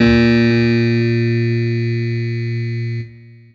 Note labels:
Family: keyboard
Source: electronic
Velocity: 100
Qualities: bright, distorted, long release

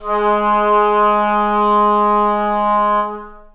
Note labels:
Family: reed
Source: acoustic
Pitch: G#3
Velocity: 50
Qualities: long release, reverb

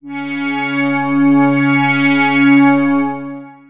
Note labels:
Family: synthesizer lead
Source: synthesizer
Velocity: 100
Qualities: bright, long release, non-linear envelope

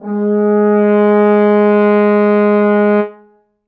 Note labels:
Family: brass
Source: acoustic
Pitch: G#3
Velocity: 100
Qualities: reverb

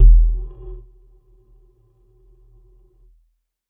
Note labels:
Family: mallet percussion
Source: electronic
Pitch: E1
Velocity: 75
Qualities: dark, non-linear envelope, percussive

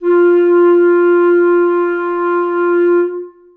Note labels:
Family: reed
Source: acoustic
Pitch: F4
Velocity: 100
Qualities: long release, reverb

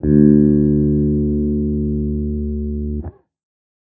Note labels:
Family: guitar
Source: electronic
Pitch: D2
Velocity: 25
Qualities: non-linear envelope

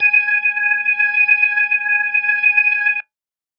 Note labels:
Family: organ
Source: electronic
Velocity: 25

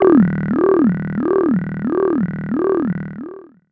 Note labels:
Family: voice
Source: synthesizer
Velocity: 50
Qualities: long release, non-linear envelope, tempo-synced

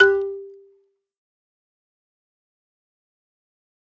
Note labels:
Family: mallet percussion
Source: acoustic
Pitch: G4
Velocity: 75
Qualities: fast decay, percussive, reverb

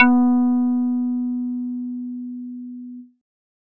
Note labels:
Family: bass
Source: synthesizer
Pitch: B3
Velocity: 127

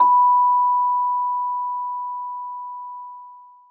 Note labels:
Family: mallet percussion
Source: acoustic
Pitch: B5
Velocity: 50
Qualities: long release, reverb

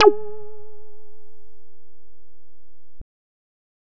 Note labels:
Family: bass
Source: synthesizer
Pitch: G#4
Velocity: 25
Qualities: distorted

